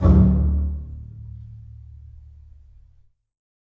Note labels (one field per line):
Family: string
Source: acoustic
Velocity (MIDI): 100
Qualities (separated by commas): reverb